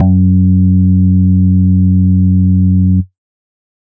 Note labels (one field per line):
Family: organ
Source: electronic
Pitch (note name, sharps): F#2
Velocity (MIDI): 50